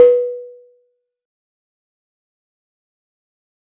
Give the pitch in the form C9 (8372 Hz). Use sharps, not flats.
B4 (493.9 Hz)